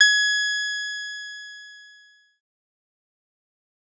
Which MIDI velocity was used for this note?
100